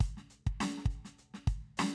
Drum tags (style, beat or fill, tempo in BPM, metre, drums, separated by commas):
funk, fill, 100 BPM, 4/4, closed hi-hat, hi-hat pedal, snare, kick